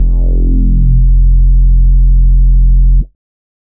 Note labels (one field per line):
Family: bass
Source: synthesizer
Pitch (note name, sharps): F1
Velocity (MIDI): 50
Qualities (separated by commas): dark, distorted